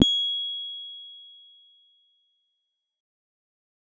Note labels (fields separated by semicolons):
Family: keyboard; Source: electronic; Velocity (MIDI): 25; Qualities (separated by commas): fast decay